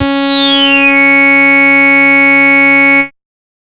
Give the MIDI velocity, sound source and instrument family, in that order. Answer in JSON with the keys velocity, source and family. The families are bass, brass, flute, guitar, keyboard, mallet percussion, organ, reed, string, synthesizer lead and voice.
{"velocity": 100, "source": "synthesizer", "family": "bass"}